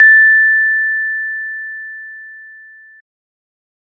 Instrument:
electronic organ